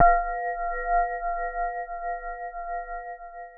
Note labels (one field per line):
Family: mallet percussion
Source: synthesizer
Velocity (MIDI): 100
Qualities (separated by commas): long release, multiphonic